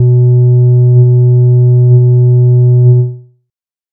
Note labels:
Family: bass; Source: synthesizer; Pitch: B2; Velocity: 50; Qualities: dark

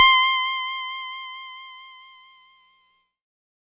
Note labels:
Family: keyboard; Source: electronic; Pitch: C6; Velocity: 100; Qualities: bright

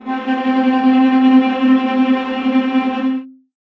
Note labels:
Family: string; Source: acoustic; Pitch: C4; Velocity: 75; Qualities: bright, non-linear envelope, reverb

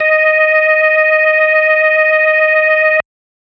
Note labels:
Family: organ; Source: electronic; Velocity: 100

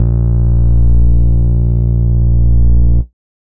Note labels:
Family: bass; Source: synthesizer; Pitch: A#1; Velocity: 127; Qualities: distorted

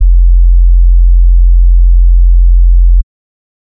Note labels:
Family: bass; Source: synthesizer; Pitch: F1; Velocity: 127; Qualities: dark

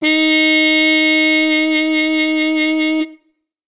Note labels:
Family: brass; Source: acoustic; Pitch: D#4; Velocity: 127; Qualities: bright

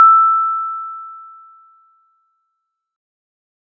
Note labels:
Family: mallet percussion; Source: acoustic; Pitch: E6; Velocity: 75

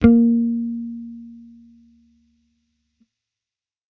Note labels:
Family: bass; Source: electronic; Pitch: A#3; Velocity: 50

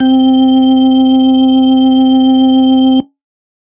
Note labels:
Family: organ; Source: electronic; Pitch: C4; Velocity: 25

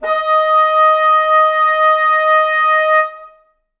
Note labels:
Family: reed; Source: acoustic; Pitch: D#5; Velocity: 127; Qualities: reverb

